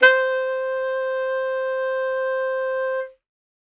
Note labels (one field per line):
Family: reed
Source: acoustic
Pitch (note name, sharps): C5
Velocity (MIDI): 25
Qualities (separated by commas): bright